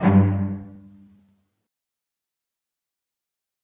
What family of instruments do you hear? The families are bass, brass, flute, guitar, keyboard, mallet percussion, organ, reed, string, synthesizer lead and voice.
string